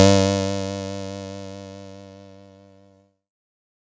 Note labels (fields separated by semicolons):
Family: keyboard; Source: electronic; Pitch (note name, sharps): G2; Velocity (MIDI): 127; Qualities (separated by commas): bright